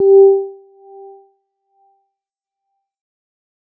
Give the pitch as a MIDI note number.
67